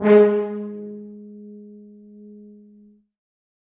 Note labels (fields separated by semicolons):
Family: brass; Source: acoustic; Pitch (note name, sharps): G#3; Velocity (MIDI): 100; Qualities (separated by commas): reverb